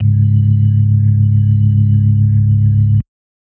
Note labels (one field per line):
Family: organ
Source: electronic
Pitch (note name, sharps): C#1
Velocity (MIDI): 100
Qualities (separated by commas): dark